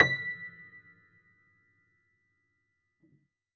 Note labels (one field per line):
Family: keyboard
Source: acoustic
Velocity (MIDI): 127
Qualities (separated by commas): percussive, reverb